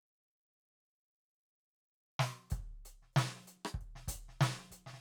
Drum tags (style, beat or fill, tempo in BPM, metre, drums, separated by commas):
rock, beat, 95 BPM, 4/4, closed hi-hat, hi-hat pedal, snare, cross-stick, kick